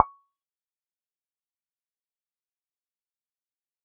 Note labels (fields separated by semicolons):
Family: bass; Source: synthesizer; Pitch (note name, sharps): C#6; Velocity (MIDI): 50; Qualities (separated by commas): fast decay, percussive